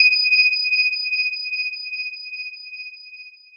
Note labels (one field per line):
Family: mallet percussion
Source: electronic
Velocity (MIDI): 100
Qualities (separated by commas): bright, long release